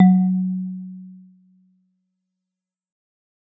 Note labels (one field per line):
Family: mallet percussion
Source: acoustic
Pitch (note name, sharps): F#3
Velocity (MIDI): 50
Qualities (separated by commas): dark, fast decay, reverb